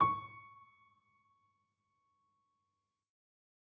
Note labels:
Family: keyboard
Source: acoustic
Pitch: C#6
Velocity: 50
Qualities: fast decay, percussive

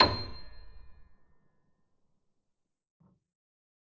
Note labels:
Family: keyboard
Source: acoustic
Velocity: 25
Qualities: fast decay, reverb

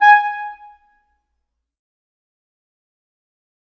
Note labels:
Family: reed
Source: acoustic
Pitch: G#5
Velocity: 100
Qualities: fast decay, percussive, reverb

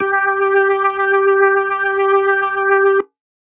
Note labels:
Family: organ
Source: electronic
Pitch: G4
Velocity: 100

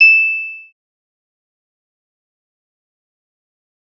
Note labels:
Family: bass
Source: synthesizer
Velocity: 50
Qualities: fast decay, percussive

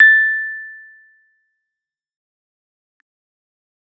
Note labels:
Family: keyboard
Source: electronic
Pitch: A6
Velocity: 50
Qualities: fast decay

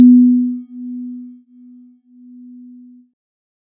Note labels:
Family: keyboard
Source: synthesizer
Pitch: B3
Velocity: 127

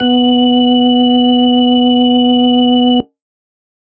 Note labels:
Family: organ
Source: electronic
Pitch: B3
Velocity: 25

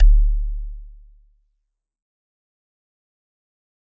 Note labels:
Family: mallet percussion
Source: acoustic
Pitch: D1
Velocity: 100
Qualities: dark, fast decay

